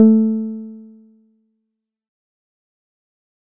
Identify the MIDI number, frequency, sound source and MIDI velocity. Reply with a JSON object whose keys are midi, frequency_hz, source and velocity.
{"midi": 57, "frequency_hz": 220, "source": "synthesizer", "velocity": 75}